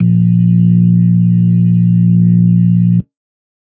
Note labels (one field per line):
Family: organ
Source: electronic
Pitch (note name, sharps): A#1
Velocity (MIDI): 127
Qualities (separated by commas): dark